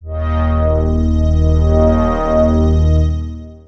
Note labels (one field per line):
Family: synthesizer lead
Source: synthesizer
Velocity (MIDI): 50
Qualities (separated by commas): bright, long release, non-linear envelope